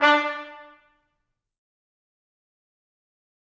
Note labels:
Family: brass; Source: acoustic; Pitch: D4; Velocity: 100; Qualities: fast decay, percussive, reverb

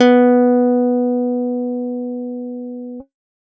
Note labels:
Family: guitar; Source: electronic; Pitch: B3; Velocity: 50

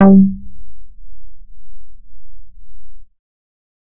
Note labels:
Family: bass; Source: synthesizer; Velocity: 75; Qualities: distorted

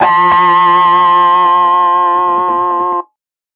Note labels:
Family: guitar; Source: electronic; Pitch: F3; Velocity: 127; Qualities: distorted

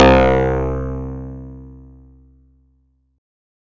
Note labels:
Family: guitar; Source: acoustic; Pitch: C2; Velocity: 127; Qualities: bright, distorted

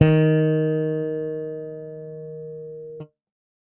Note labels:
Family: bass; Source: electronic; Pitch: D#3; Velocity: 100

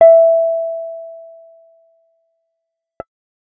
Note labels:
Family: bass; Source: synthesizer; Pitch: E5; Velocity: 50

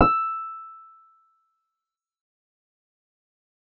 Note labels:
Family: keyboard; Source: synthesizer; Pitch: E6; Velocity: 50; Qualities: fast decay

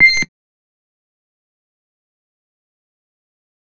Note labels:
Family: bass; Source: synthesizer; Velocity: 25; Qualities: fast decay, percussive

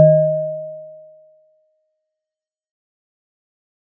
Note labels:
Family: mallet percussion; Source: acoustic; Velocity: 100; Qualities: fast decay

